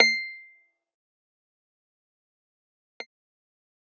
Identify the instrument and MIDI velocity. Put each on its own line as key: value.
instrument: electronic guitar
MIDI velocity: 25